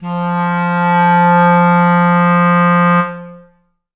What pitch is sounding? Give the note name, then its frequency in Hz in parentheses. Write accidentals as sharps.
F3 (174.6 Hz)